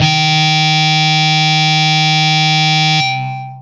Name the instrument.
electronic guitar